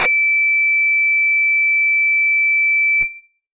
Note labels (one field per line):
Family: guitar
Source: electronic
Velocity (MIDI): 50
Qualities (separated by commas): distorted